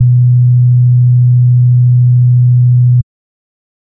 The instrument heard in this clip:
synthesizer bass